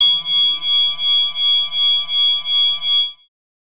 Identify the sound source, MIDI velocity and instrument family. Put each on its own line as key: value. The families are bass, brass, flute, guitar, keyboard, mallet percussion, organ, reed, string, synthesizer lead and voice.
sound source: synthesizer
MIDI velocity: 50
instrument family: bass